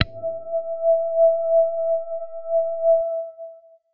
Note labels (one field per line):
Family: guitar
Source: electronic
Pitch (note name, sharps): E5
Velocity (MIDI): 25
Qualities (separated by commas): dark, distorted, long release